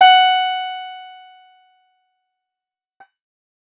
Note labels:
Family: guitar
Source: acoustic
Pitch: F#5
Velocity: 100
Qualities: bright, distorted, fast decay

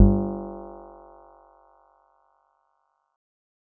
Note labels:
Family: keyboard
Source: electronic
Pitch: G1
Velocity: 25

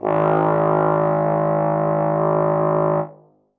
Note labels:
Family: brass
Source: acoustic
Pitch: G#1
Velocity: 100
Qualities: reverb

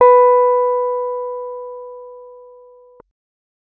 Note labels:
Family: keyboard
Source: electronic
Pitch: B4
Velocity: 75

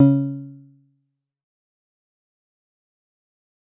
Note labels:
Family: guitar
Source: synthesizer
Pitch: C#3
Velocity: 50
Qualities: dark, fast decay, percussive

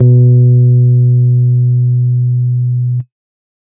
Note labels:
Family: keyboard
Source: electronic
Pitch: B2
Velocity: 25

